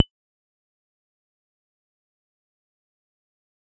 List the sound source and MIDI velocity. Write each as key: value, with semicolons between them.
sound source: synthesizer; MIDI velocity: 100